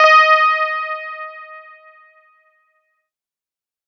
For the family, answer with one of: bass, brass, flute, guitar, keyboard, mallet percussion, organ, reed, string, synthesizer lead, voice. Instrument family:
guitar